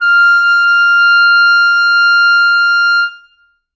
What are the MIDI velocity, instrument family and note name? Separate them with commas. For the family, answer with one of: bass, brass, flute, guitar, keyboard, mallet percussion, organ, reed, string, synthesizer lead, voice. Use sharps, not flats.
127, reed, F6